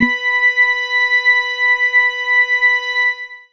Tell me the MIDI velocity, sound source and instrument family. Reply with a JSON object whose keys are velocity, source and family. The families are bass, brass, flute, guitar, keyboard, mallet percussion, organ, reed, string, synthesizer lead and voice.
{"velocity": 25, "source": "electronic", "family": "organ"}